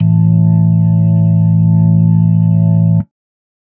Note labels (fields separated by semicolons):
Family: organ; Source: electronic; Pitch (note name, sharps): A1; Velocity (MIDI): 25; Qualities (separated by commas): dark